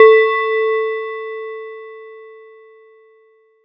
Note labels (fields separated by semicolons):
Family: mallet percussion; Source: acoustic; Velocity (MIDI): 25; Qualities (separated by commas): multiphonic